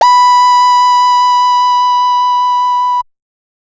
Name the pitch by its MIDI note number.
83